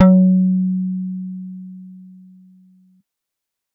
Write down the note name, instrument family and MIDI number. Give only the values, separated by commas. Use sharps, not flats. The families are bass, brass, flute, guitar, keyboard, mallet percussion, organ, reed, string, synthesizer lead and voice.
F#3, bass, 54